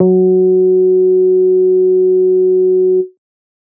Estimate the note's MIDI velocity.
25